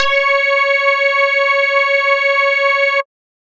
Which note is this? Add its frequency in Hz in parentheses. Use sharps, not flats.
C#5 (554.4 Hz)